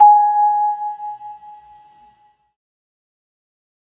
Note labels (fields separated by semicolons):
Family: keyboard; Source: electronic; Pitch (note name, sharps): G#5; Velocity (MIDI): 75; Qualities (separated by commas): fast decay